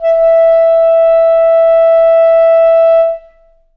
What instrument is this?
acoustic reed instrument